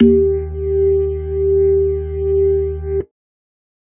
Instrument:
electronic organ